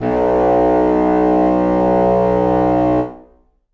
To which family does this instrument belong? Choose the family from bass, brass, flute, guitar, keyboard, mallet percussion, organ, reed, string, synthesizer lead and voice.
reed